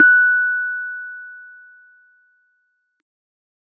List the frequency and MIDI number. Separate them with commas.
1480 Hz, 90